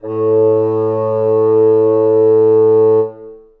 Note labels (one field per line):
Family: reed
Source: acoustic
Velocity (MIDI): 75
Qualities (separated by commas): long release, reverb